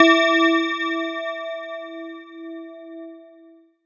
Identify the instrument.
electronic mallet percussion instrument